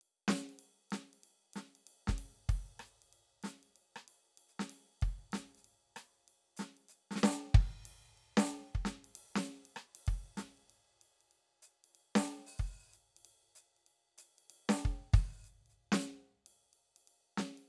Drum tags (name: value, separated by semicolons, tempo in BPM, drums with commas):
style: rock; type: beat; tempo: 95 BPM; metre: 4/4; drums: crash, ride, ride bell, open hi-hat, hi-hat pedal, snare, cross-stick, kick